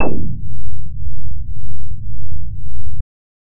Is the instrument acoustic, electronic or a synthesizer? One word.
synthesizer